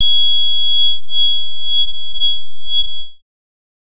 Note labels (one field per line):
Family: bass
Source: synthesizer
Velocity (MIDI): 75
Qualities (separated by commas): bright, distorted, non-linear envelope